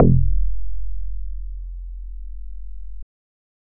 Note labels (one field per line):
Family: bass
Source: synthesizer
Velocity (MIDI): 25